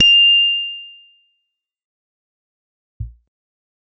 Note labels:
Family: guitar; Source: electronic; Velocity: 75; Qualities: bright, distorted, fast decay

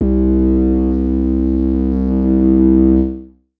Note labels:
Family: synthesizer lead; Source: synthesizer; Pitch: C2; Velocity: 100; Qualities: distorted, multiphonic, non-linear envelope

